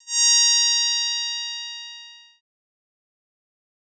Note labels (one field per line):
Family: bass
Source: synthesizer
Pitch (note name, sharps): A#5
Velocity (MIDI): 127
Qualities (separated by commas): bright, distorted, fast decay